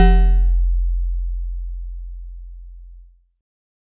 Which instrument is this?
acoustic mallet percussion instrument